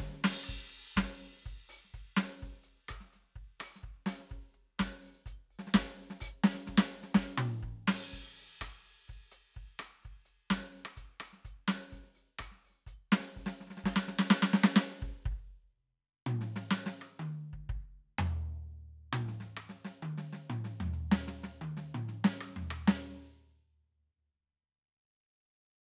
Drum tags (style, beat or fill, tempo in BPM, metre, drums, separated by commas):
reggae, beat, 126 BPM, 4/4, crash, closed hi-hat, open hi-hat, hi-hat pedal, snare, cross-stick, high tom, mid tom, floor tom, kick